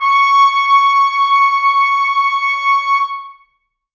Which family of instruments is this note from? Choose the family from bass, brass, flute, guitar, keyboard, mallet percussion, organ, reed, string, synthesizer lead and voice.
brass